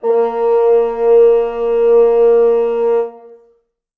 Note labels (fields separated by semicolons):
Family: reed; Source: acoustic; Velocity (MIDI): 100; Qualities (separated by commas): reverb